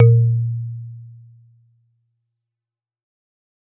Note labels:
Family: mallet percussion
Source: acoustic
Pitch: A#2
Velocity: 75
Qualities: dark, fast decay

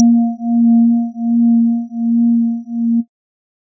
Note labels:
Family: organ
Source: electronic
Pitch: A#3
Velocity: 100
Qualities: dark

